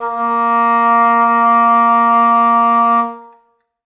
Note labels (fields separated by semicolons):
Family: reed; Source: acoustic; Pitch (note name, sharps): A#3; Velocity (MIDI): 25; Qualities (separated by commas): reverb